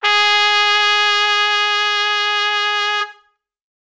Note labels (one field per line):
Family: brass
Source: acoustic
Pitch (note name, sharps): G#4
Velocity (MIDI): 127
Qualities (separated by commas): bright